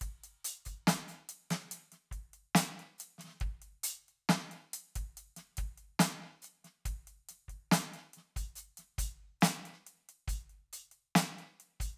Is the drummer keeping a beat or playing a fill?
beat